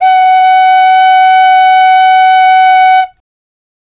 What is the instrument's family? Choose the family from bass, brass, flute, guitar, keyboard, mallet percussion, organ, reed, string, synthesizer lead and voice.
flute